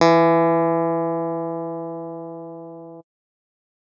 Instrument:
electronic keyboard